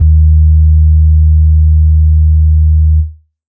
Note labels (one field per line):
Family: organ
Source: electronic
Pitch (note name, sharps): D#2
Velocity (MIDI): 75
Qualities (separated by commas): dark